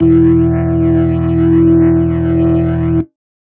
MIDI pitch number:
28